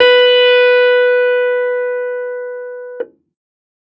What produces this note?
electronic keyboard